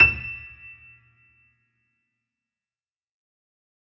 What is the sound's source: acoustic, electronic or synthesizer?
acoustic